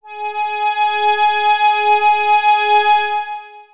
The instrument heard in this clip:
synthesizer lead